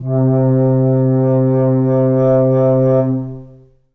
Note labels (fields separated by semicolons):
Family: flute; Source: acoustic; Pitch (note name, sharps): C3; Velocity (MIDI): 100; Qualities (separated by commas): long release, reverb